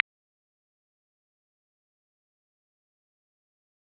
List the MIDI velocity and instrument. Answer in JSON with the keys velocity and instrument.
{"velocity": 75, "instrument": "electronic guitar"}